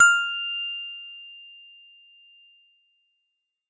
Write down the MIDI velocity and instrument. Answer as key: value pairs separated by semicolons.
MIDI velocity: 75; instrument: acoustic mallet percussion instrument